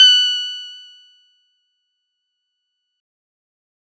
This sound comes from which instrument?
synthesizer guitar